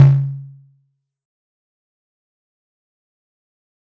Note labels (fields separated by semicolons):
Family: mallet percussion; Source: acoustic; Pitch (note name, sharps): C#3; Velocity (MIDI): 100; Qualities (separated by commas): fast decay, percussive